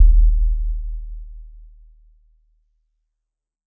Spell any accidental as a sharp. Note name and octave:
D#1